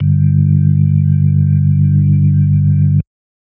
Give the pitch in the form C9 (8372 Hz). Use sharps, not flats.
G1 (49 Hz)